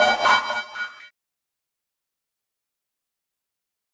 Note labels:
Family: keyboard; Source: electronic; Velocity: 127; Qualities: bright, distorted, fast decay, non-linear envelope

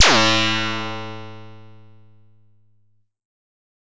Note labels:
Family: bass; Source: synthesizer; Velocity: 127; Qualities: bright, distorted

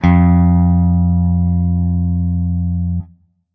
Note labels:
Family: guitar; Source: electronic; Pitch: F2; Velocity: 75; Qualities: distorted

